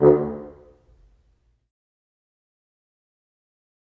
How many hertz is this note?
73.42 Hz